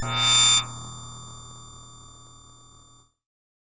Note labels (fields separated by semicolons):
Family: keyboard; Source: synthesizer; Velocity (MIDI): 50; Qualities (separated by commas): bright, distorted